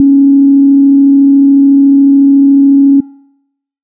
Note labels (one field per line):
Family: bass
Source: synthesizer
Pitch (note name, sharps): C#4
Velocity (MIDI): 100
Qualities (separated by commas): dark